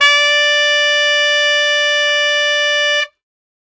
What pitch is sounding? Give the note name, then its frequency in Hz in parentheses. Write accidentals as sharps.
D5 (587.3 Hz)